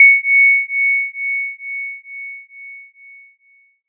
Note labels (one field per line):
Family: mallet percussion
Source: electronic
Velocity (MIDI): 50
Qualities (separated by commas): bright, multiphonic